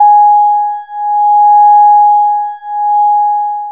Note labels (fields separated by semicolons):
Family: bass; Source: synthesizer; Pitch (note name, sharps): G#5; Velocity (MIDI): 75; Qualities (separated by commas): long release